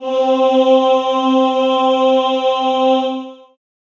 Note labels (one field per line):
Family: voice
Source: acoustic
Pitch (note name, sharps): C4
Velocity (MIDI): 100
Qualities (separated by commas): long release, reverb